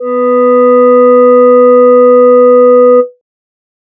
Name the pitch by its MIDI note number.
59